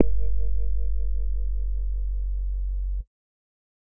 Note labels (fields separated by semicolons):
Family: bass; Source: synthesizer; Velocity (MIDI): 25